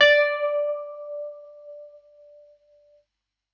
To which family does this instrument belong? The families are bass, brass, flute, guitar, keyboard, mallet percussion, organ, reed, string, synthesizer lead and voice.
keyboard